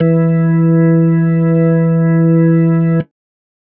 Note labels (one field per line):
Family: organ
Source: electronic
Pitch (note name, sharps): E3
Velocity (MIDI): 127